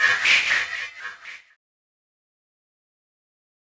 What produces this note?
electronic keyboard